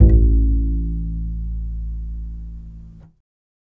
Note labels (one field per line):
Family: bass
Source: electronic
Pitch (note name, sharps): A1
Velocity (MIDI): 25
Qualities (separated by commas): reverb